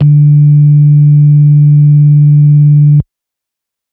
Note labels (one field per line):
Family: organ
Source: electronic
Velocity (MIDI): 75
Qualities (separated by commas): dark